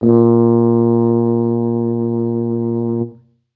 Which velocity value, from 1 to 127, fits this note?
50